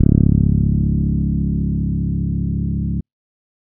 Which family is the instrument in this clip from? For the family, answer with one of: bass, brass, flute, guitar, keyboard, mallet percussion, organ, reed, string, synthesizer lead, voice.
bass